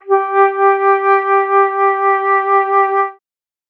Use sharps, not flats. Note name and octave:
G4